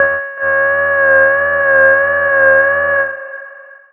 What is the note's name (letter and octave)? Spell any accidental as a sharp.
C#5